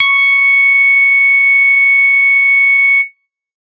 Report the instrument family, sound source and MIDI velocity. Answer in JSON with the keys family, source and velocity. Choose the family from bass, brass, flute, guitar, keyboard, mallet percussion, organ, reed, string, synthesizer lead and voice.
{"family": "bass", "source": "synthesizer", "velocity": 75}